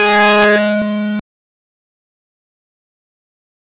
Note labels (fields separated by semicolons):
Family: bass; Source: synthesizer; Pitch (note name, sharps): G#3; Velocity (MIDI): 127; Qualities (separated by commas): bright, distorted, fast decay